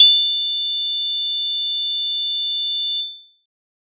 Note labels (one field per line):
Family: keyboard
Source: electronic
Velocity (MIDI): 50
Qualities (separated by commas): bright